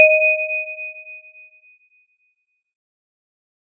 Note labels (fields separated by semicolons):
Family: mallet percussion; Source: acoustic; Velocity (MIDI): 25; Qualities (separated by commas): fast decay